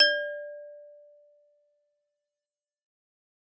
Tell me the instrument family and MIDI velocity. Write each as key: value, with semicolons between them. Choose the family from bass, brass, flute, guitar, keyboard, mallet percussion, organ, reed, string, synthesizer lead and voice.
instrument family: mallet percussion; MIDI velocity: 127